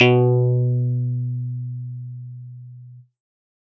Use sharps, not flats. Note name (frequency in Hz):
B2 (123.5 Hz)